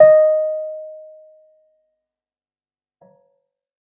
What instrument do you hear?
electronic keyboard